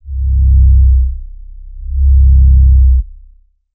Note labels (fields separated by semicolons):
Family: bass; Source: synthesizer; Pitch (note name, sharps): C1; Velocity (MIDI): 25; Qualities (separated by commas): distorted, tempo-synced